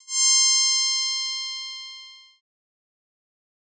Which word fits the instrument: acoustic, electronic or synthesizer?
synthesizer